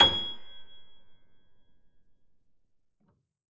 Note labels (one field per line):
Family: keyboard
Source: acoustic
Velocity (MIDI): 50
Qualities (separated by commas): reverb